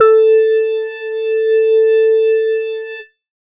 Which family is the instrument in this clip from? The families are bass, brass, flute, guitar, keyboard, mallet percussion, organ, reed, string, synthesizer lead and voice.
organ